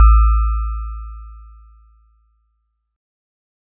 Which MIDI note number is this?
33